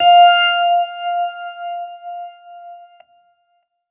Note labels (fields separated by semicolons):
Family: keyboard; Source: electronic; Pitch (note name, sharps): F5; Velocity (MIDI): 127